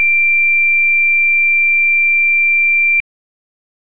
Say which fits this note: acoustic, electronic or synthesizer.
electronic